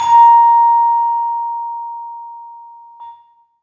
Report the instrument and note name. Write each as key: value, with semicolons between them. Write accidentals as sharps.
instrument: acoustic mallet percussion instrument; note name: A#5